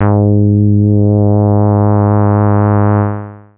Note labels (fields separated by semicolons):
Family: bass; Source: synthesizer; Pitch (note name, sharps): G#2; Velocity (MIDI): 127; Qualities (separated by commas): distorted, long release